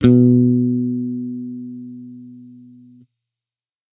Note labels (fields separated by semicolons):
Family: bass; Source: electronic; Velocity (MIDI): 127